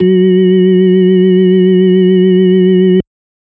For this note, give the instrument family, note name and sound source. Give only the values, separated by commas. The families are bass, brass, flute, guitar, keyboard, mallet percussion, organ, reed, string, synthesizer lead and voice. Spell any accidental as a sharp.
organ, F#3, electronic